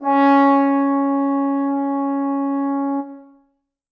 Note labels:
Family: brass; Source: acoustic; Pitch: C#4; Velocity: 75; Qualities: bright, reverb

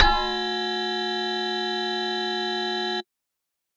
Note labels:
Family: bass; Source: synthesizer; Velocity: 100

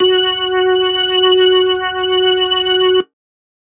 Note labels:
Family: keyboard; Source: electronic; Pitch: F#4; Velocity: 127; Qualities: distorted

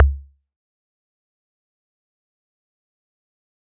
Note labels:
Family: mallet percussion; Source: acoustic; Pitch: C#2; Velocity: 100; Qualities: fast decay, percussive

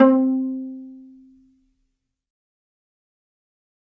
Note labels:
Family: string; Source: acoustic; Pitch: C4; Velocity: 100; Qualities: dark, fast decay, reverb

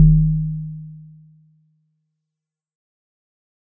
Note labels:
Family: mallet percussion; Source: acoustic; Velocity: 75; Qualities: fast decay

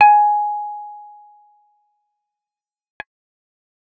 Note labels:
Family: bass; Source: synthesizer; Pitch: G#5; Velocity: 75; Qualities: fast decay

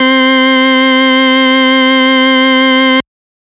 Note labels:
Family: organ; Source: electronic; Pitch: C4; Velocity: 25; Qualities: bright, distorted

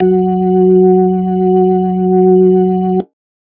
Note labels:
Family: organ; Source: electronic; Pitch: F#3; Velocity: 25; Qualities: dark

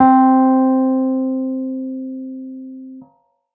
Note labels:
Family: keyboard; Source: electronic; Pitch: C4; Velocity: 100

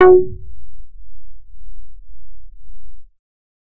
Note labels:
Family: bass; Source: synthesizer; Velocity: 75; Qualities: distorted

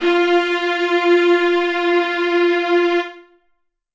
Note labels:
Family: string; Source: acoustic; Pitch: F4; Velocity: 127; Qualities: reverb

